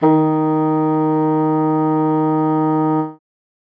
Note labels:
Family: reed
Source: acoustic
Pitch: D#3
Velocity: 25

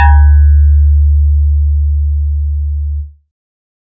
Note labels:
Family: synthesizer lead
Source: synthesizer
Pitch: D2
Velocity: 100

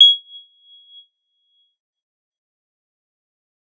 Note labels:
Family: bass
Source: synthesizer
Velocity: 25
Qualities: bright, fast decay, percussive

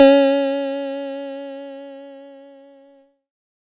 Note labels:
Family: keyboard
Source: electronic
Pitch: C#4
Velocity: 75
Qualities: bright

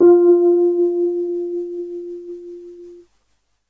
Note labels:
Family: keyboard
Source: electronic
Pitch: F4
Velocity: 50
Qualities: dark

